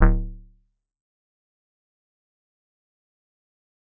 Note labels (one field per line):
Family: bass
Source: synthesizer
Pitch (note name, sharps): D1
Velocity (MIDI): 127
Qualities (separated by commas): dark, fast decay, percussive